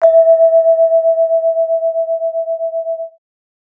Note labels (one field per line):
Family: mallet percussion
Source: acoustic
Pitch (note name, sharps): E5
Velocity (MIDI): 75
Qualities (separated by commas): multiphonic